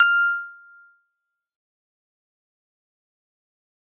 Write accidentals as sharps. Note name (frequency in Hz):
F6 (1397 Hz)